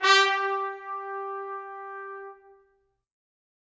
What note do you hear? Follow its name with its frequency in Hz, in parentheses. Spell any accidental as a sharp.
G4 (392 Hz)